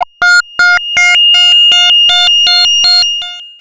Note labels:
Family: bass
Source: synthesizer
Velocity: 100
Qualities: bright, distorted, long release, multiphonic, tempo-synced

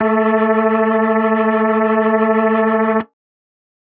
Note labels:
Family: organ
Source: electronic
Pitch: A3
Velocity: 75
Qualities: distorted

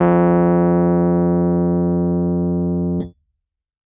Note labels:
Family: keyboard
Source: electronic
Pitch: F2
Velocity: 127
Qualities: distorted

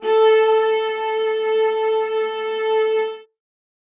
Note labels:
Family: string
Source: acoustic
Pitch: A4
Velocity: 127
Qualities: reverb

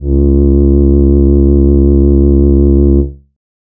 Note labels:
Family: voice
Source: synthesizer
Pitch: C#2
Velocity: 75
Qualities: dark

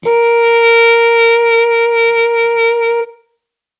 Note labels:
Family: brass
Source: acoustic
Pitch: A#4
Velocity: 25

